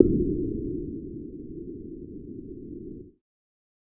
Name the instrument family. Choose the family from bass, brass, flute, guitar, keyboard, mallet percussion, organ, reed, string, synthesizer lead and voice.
bass